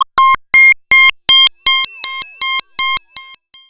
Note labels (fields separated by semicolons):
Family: bass; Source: synthesizer; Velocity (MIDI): 50; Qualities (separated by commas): bright, distorted, long release, multiphonic, tempo-synced